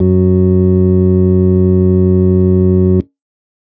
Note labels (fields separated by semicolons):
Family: organ; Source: electronic; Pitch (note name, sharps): F#2; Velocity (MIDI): 127; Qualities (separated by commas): distorted